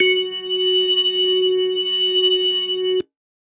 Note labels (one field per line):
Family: organ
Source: electronic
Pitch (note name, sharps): F#4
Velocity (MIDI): 75